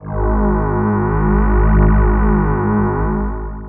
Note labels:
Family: voice; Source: synthesizer; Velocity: 25; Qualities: distorted, long release

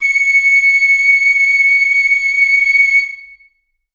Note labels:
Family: flute; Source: acoustic; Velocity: 127; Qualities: reverb

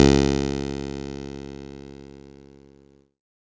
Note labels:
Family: keyboard; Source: electronic; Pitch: C#2; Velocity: 75; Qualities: bright, distorted

